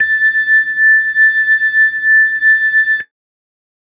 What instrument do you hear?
electronic keyboard